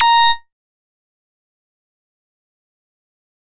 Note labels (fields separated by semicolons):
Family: bass; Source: synthesizer; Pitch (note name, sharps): A#5; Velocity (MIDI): 127; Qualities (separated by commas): fast decay, percussive